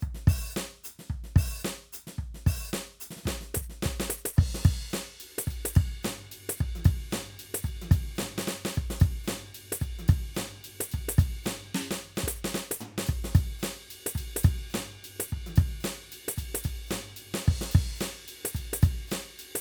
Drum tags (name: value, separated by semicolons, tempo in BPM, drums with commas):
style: swing; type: beat; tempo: 110 BPM; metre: 4/4; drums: crash, ride, ride bell, closed hi-hat, open hi-hat, hi-hat pedal, snare, high tom, floor tom, kick